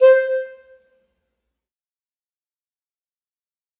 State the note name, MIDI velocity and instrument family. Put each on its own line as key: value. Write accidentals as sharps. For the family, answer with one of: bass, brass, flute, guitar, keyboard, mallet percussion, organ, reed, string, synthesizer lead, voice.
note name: C5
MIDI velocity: 50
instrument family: reed